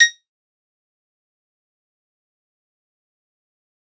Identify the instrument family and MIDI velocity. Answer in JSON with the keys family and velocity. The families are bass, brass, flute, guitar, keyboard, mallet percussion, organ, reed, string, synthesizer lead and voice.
{"family": "guitar", "velocity": 50}